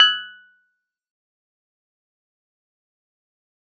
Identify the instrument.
electronic keyboard